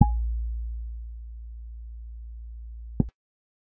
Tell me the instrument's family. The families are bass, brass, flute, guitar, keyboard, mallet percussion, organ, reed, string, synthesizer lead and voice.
bass